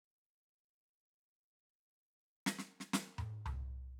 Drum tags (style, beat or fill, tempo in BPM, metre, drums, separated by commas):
rock, fill, 60 BPM, 4/4, snare, mid tom, floor tom